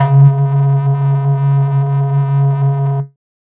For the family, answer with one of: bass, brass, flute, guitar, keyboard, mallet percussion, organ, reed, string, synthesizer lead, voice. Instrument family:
flute